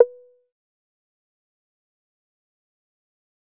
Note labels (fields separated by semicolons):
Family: bass; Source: synthesizer; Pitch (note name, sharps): B4; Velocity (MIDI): 75; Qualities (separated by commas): fast decay, percussive